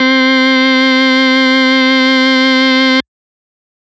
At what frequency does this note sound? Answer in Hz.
261.6 Hz